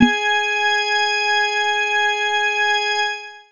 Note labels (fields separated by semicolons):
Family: organ; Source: electronic; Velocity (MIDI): 75; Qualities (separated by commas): reverb